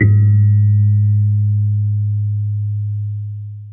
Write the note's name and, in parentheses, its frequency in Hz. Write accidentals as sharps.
G#2 (103.8 Hz)